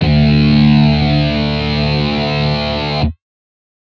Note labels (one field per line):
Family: guitar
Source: synthesizer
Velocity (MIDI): 100